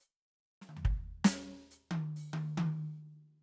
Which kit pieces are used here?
closed hi-hat, hi-hat pedal, snare, high tom, floor tom and kick